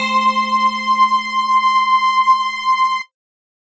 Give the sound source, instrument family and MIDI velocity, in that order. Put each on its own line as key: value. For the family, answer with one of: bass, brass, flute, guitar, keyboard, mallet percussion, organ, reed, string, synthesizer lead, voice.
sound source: electronic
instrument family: mallet percussion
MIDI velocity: 75